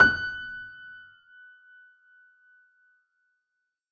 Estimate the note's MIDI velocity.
100